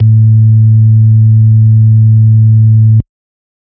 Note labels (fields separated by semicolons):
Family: organ; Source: electronic; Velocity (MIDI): 75; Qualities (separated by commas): dark